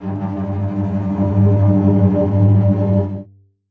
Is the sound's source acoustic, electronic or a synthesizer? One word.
acoustic